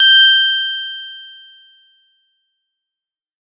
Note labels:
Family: guitar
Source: synthesizer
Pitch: G6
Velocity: 127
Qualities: bright

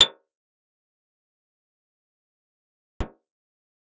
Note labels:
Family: guitar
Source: acoustic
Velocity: 100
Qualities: bright, fast decay, percussive, reverb

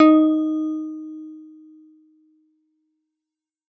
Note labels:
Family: keyboard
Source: electronic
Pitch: D#4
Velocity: 75

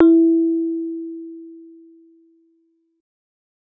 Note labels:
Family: keyboard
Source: electronic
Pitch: E4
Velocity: 25

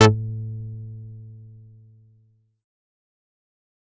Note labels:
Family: bass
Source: synthesizer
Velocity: 75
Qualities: distorted, fast decay

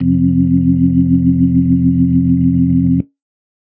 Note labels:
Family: organ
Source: electronic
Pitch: F1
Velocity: 127

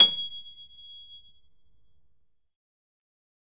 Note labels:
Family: keyboard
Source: electronic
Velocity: 100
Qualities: bright, fast decay, percussive

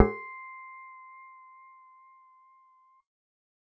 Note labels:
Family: bass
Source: synthesizer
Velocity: 50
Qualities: reverb

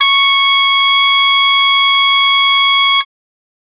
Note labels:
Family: reed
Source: acoustic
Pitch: C#6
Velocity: 127

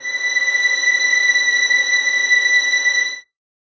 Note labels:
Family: string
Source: acoustic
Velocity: 50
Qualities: reverb

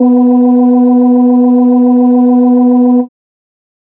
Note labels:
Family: organ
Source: electronic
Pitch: B3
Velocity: 75

